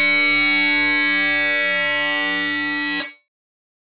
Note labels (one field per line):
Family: bass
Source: synthesizer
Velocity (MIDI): 50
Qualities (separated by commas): bright, distorted